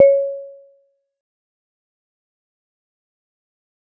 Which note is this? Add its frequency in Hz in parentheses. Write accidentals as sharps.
C#5 (554.4 Hz)